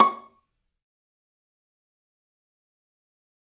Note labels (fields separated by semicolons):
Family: string; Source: acoustic; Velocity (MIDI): 25; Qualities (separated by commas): fast decay, percussive, reverb